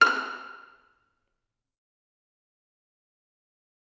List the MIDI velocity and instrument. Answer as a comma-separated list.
127, acoustic string instrument